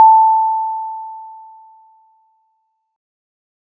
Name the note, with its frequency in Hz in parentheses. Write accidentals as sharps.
A5 (880 Hz)